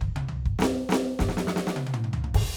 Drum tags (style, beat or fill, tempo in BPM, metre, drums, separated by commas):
rock, beat, 100 BPM, 4/4, crash, hi-hat pedal, snare, high tom, mid tom, floor tom, kick